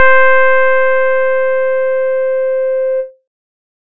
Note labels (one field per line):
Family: keyboard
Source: electronic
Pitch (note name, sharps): C5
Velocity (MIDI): 127